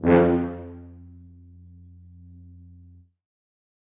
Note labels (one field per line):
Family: brass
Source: acoustic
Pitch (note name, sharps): F2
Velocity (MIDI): 100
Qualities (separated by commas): reverb